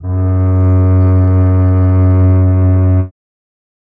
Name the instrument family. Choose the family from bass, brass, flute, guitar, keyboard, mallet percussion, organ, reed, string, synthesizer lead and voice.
string